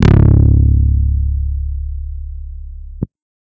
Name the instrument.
electronic guitar